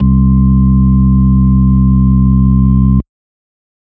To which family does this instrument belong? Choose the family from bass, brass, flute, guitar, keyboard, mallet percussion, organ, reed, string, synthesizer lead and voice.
organ